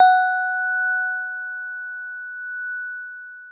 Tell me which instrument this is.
acoustic mallet percussion instrument